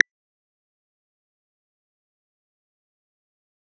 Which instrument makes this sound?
synthesizer bass